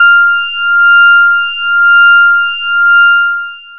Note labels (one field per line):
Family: bass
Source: synthesizer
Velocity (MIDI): 127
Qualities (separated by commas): bright, distorted, long release